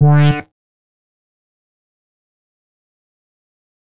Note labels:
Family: bass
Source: synthesizer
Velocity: 127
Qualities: fast decay, percussive

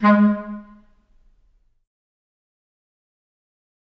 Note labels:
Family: reed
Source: acoustic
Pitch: G#3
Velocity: 50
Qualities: fast decay, percussive, reverb

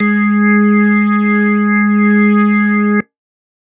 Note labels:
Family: organ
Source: electronic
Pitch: G#3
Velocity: 75

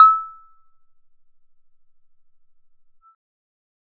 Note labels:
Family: bass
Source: synthesizer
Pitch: E6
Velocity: 50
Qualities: percussive

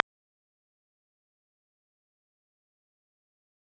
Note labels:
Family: guitar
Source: electronic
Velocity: 50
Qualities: fast decay, percussive

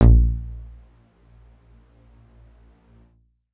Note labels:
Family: keyboard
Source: electronic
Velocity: 127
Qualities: dark, percussive, reverb

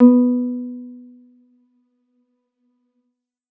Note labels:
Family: keyboard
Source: electronic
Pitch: B3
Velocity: 100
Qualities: dark

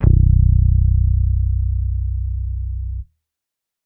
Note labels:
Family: bass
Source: electronic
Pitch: B0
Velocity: 127

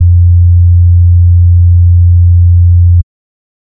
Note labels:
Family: bass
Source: synthesizer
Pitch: F2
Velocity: 100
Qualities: dark

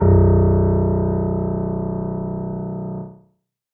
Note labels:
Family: keyboard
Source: acoustic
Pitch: B0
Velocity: 50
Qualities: reverb

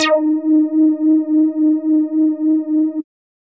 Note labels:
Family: bass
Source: synthesizer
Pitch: D#4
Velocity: 127

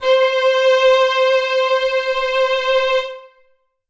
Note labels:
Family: string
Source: acoustic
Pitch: C5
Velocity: 100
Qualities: reverb

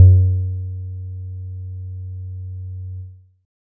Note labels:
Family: guitar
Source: synthesizer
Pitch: F#2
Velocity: 25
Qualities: dark

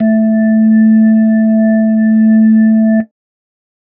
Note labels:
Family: keyboard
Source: electronic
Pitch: A3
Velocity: 75

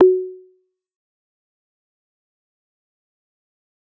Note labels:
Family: bass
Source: synthesizer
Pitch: F#4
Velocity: 127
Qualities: dark, fast decay, percussive

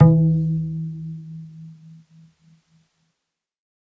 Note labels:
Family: string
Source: acoustic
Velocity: 75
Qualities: reverb

